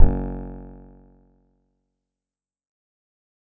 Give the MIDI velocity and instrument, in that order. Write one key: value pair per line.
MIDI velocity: 75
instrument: acoustic guitar